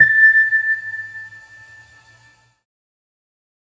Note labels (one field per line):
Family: keyboard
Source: electronic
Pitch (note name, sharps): A6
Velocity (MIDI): 127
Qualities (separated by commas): fast decay